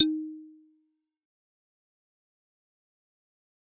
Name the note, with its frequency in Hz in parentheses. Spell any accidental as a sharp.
D#4 (311.1 Hz)